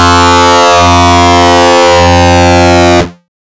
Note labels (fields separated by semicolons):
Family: bass; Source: synthesizer; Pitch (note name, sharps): F2; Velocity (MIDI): 127; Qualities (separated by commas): bright, distorted